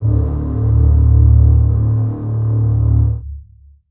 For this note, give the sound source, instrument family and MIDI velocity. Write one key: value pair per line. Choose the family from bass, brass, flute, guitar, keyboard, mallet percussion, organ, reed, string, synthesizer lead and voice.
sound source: acoustic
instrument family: string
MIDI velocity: 50